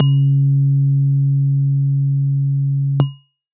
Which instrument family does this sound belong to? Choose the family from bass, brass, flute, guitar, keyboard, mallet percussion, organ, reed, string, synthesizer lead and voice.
keyboard